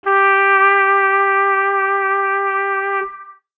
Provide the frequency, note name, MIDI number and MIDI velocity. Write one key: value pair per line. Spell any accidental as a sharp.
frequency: 392 Hz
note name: G4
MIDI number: 67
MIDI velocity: 25